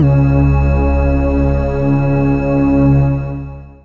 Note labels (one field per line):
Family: synthesizer lead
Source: synthesizer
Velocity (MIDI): 127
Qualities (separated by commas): long release